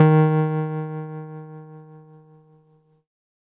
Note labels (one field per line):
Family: keyboard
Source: electronic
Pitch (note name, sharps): D#3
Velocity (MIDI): 100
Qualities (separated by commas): distorted